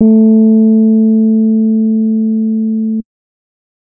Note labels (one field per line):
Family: keyboard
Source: electronic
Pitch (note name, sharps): A3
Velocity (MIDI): 50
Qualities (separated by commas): dark